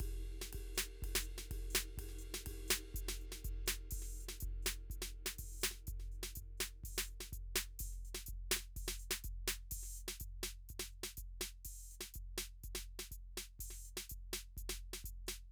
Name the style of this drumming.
calypso